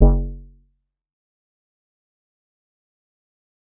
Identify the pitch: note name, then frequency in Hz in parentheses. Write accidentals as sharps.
F#1 (46.25 Hz)